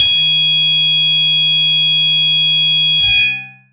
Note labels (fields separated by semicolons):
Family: guitar; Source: electronic; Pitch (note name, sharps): G#5; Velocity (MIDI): 100; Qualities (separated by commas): bright, distorted, long release